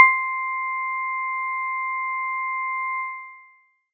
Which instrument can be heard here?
acoustic mallet percussion instrument